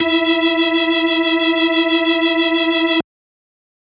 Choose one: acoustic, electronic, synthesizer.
electronic